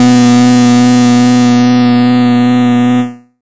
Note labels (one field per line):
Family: bass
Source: synthesizer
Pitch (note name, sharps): B2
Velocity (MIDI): 127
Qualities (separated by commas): bright, distorted, non-linear envelope